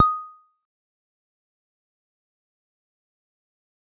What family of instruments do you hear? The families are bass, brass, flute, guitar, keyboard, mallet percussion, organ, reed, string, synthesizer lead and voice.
bass